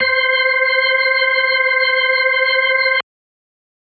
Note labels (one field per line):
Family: organ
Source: electronic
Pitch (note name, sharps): C5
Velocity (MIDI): 75